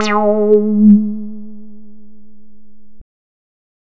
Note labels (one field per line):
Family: bass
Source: synthesizer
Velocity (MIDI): 75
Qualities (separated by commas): distorted